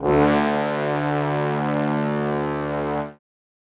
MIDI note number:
38